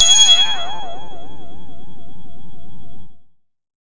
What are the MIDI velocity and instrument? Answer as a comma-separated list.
75, synthesizer bass